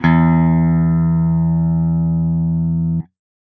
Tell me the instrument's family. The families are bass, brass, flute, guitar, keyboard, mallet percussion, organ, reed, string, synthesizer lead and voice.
guitar